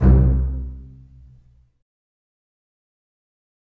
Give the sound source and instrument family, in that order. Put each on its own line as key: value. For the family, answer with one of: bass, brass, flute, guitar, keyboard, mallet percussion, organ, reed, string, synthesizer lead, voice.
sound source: acoustic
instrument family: string